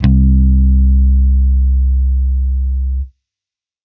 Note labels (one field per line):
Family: bass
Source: electronic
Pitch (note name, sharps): C2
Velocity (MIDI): 127